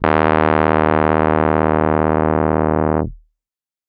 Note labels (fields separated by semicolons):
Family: keyboard; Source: electronic; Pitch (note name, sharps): D#1; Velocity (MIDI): 100; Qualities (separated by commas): distorted